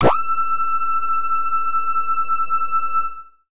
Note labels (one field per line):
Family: bass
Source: synthesizer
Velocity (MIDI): 25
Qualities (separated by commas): distorted